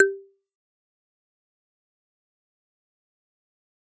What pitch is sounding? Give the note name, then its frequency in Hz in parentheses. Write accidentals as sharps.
G4 (392 Hz)